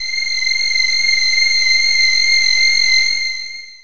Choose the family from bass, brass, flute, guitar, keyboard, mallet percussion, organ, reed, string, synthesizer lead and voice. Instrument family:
voice